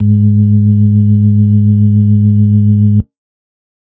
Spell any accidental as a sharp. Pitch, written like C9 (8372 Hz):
G#2 (103.8 Hz)